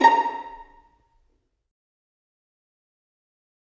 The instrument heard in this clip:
acoustic string instrument